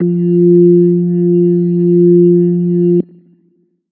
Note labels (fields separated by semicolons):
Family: organ; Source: electronic; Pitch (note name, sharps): F3; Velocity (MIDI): 127; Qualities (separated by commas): dark